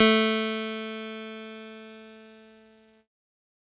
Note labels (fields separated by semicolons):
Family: keyboard; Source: electronic; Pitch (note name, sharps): A3; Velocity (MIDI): 100; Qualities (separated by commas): bright, distorted